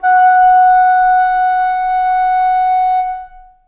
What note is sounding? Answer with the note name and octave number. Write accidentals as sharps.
F#5